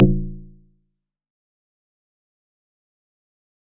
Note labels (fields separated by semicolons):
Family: mallet percussion; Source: acoustic; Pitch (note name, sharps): A0; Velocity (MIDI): 127; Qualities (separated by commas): fast decay, percussive